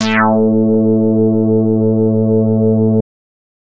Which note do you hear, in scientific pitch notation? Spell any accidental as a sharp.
A2